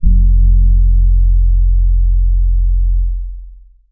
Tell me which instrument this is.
electronic keyboard